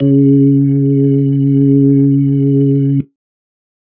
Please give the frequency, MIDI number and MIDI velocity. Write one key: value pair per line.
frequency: 138.6 Hz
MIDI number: 49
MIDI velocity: 100